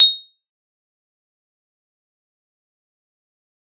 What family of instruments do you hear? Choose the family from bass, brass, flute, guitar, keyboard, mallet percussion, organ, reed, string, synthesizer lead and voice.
mallet percussion